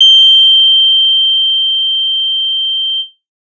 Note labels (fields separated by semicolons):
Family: guitar; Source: electronic; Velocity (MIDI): 25; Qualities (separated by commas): bright